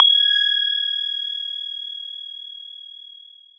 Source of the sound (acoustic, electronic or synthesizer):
electronic